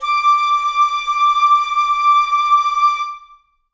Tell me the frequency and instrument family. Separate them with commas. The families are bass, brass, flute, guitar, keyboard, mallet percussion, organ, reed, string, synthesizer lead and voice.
1175 Hz, reed